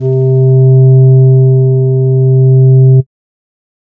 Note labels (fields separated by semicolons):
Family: flute; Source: synthesizer; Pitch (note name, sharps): C3; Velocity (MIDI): 100; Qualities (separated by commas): dark